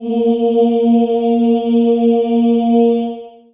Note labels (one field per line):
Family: voice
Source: acoustic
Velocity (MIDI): 100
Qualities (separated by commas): dark, reverb